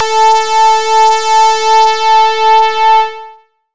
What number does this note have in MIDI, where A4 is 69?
69